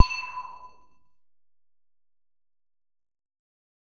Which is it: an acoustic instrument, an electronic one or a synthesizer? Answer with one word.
synthesizer